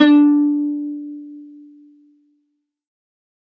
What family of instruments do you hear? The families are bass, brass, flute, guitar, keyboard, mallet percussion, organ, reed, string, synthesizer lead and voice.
string